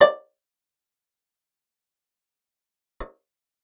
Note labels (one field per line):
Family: guitar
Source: acoustic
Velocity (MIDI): 50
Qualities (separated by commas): fast decay, percussive, reverb